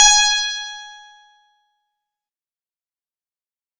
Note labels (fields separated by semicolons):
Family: guitar; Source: acoustic; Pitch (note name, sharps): G#5; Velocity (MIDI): 100; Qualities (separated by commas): bright, distorted, fast decay